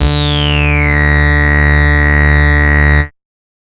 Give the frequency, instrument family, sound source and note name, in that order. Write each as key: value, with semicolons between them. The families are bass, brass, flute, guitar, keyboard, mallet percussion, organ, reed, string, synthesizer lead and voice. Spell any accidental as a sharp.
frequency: 73.42 Hz; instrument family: bass; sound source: synthesizer; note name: D2